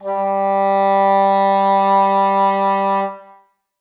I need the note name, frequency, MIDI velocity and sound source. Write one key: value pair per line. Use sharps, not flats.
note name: G3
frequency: 196 Hz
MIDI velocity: 100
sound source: acoustic